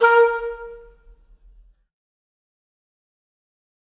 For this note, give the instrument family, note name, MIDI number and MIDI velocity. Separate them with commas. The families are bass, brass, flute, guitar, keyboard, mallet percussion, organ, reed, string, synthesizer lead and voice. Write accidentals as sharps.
reed, A#4, 70, 50